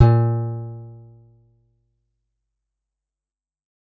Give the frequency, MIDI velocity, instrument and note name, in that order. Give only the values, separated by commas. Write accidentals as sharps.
116.5 Hz, 127, acoustic guitar, A#2